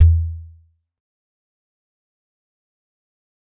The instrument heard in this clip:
acoustic mallet percussion instrument